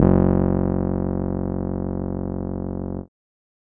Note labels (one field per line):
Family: keyboard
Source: electronic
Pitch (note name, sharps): F#1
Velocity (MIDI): 100